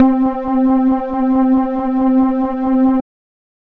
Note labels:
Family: bass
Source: synthesizer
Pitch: C4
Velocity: 127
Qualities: dark

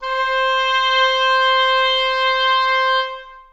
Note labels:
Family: reed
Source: acoustic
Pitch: C5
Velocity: 127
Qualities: long release, reverb

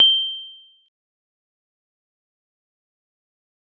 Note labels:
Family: guitar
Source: synthesizer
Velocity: 75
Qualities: dark, fast decay, percussive

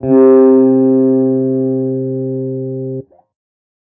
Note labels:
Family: guitar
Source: electronic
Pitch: C3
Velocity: 75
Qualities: non-linear envelope

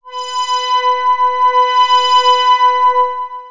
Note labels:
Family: synthesizer lead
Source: synthesizer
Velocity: 100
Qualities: bright, long release, non-linear envelope

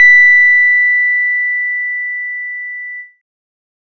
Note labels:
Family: bass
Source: synthesizer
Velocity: 127

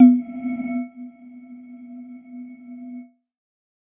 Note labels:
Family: mallet percussion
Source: electronic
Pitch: B3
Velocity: 100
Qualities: dark, non-linear envelope

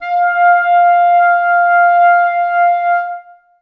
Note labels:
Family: reed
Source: acoustic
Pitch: F5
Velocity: 75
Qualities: reverb

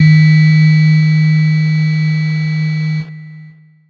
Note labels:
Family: keyboard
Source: electronic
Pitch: D#3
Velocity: 25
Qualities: bright, distorted, long release

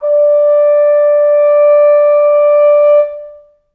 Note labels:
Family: brass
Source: acoustic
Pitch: D5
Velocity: 25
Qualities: long release, reverb

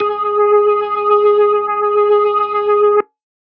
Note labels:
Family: organ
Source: electronic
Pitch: G#4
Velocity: 127

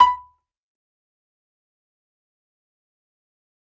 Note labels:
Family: mallet percussion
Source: acoustic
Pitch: B5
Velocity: 50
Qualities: fast decay, percussive, reverb

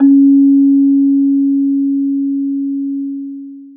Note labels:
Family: mallet percussion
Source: acoustic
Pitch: C#4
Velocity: 25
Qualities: long release, reverb

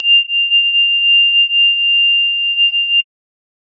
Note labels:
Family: mallet percussion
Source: synthesizer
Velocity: 100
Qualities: bright, multiphonic, non-linear envelope

